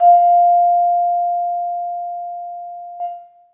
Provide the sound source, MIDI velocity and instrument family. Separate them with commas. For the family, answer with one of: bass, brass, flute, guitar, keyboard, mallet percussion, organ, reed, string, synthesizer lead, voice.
acoustic, 100, mallet percussion